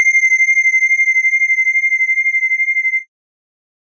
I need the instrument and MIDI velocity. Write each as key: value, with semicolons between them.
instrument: electronic organ; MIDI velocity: 127